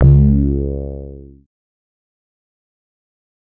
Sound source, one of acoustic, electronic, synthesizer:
synthesizer